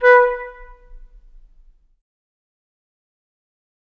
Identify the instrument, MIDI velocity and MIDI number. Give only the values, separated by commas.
acoustic flute, 75, 71